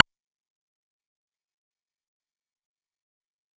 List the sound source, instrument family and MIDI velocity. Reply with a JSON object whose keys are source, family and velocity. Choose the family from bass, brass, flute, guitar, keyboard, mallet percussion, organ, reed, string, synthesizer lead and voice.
{"source": "synthesizer", "family": "bass", "velocity": 50}